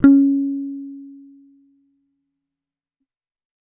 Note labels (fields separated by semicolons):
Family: bass; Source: electronic; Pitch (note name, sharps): C#4; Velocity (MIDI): 100; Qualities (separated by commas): fast decay